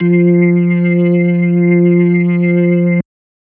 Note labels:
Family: organ; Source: electronic; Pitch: F3; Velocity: 75; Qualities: distorted

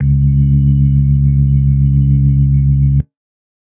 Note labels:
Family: organ; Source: electronic; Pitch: C#2; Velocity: 100; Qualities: dark

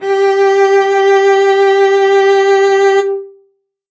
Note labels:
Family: string; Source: acoustic; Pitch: G4; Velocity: 127; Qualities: bright, reverb

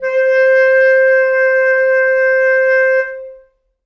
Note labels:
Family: reed; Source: acoustic; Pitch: C5; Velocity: 75; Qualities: reverb

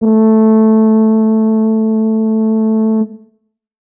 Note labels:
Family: brass; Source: acoustic; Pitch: A3; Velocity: 100; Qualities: dark

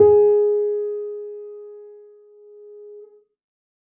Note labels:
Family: keyboard; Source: acoustic; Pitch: G#4; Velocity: 25; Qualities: dark

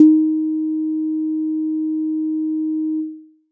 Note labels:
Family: keyboard; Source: electronic; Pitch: D#4; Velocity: 25; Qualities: dark

